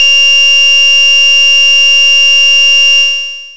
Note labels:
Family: bass; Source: synthesizer; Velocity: 127; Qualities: bright, distorted, long release

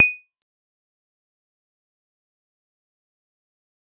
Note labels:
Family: mallet percussion; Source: electronic; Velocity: 25; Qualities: bright, fast decay, percussive

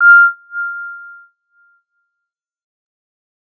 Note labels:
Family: bass; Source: synthesizer; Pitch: F6; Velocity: 50; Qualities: fast decay

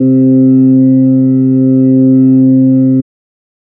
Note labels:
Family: organ; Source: electronic; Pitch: C3; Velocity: 75; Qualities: dark

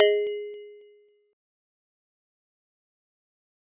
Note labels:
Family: mallet percussion; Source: acoustic; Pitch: G#4; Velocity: 25; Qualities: fast decay

